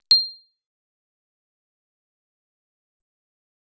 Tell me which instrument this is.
synthesizer bass